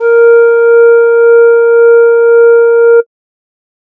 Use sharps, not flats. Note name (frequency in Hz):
A#4 (466.2 Hz)